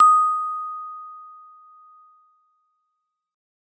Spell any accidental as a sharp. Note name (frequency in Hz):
D#6 (1245 Hz)